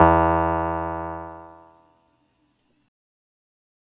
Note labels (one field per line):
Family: keyboard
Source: electronic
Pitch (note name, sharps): E2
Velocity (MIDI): 25